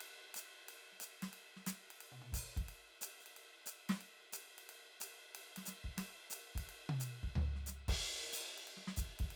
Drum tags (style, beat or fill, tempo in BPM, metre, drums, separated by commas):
medium-fast jazz, beat, 180 BPM, 4/4, ride, hi-hat pedal, snare, high tom, floor tom, kick